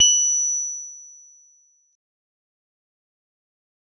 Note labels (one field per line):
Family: mallet percussion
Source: acoustic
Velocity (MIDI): 50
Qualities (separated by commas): bright, fast decay